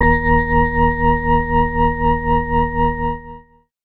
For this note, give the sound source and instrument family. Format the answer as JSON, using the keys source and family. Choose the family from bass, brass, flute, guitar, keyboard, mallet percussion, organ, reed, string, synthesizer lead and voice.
{"source": "electronic", "family": "organ"}